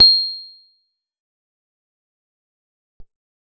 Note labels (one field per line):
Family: guitar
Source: acoustic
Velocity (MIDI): 50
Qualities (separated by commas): bright, fast decay, percussive